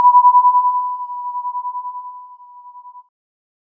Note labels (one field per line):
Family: keyboard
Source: electronic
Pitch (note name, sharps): B5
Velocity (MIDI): 75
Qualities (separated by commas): multiphonic